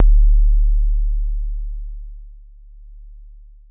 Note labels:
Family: keyboard; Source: electronic; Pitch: D1; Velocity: 75; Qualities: dark, long release

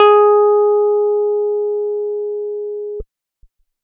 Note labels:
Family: keyboard; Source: electronic; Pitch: G#4; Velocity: 127

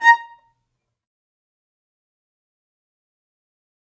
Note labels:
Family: string; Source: acoustic; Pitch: A#5; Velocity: 100; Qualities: fast decay, percussive, reverb

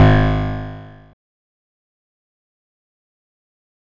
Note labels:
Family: guitar; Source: electronic; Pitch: G#1; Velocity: 25; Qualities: bright, distorted, fast decay

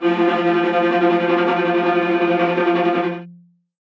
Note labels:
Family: string; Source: acoustic; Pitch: F3; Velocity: 100; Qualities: non-linear envelope, reverb

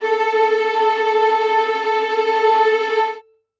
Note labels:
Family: string; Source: acoustic; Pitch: A4; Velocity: 100; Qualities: bright, non-linear envelope, reverb

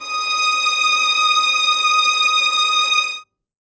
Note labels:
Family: string; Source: acoustic; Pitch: D#6; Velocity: 127; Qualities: reverb

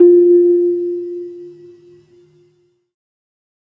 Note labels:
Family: keyboard; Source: electronic; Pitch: F4; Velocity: 50; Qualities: dark

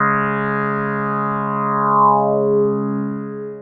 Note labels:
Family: synthesizer lead; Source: synthesizer; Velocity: 75; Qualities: long release

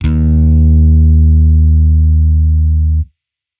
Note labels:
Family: bass; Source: electronic; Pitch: D#2; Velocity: 75; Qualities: distorted

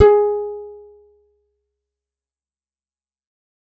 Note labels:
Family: guitar; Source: acoustic; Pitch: G#4; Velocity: 75; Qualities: fast decay

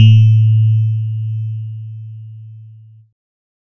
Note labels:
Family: keyboard; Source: electronic; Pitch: A2; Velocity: 75; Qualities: distorted

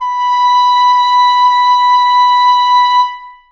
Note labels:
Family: reed; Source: acoustic; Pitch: B5; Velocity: 127; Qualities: reverb

